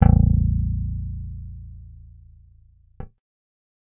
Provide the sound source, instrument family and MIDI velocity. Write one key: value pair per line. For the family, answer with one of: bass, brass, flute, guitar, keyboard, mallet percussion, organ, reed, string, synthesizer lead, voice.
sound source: synthesizer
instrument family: bass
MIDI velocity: 100